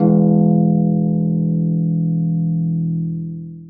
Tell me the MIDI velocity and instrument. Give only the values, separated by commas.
25, acoustic string instrument